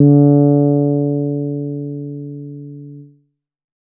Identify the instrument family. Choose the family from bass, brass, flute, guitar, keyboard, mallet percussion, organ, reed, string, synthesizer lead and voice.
bass